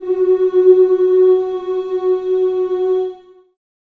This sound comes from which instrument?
acoustic voice